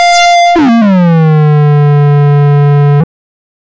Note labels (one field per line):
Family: bass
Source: synthesizer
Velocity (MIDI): 127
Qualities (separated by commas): bright, distorted, non-linear envelope